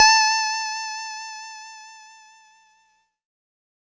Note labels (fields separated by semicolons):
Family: keyboard; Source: electronic; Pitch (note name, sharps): A5; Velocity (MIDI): 127; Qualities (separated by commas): bright